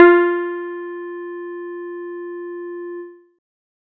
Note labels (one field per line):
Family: guitar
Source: synthesizer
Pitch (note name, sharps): F4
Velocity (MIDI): 100